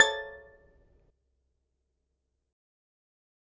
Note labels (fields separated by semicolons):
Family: mallet percussion; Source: acoustic; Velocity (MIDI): 75; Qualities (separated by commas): fast decay, percussive, reverb